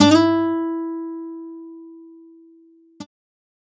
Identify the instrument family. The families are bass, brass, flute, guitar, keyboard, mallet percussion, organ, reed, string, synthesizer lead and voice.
guitar